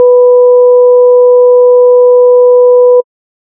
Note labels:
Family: bass; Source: synthesizer; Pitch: B4; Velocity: 127

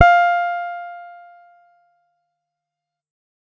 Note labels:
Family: guitar; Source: electronic; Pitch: F5; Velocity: 25; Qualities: fast decay

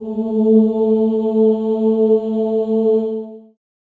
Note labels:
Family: voice; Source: acoustic; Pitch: A3; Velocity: 127; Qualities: dark, long release, reverb

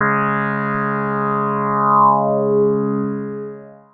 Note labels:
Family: synthesizer lead; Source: synthesizer; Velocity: 25; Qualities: long release

